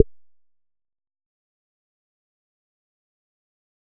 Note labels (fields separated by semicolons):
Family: bass; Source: synthesizer; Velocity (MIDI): 50; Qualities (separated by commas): fast decay, percussive